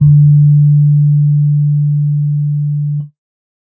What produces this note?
electronic keyboard